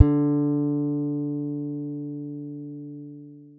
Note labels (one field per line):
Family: guitar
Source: acoustic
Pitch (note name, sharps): D3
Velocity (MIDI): 75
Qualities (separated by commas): dark, long release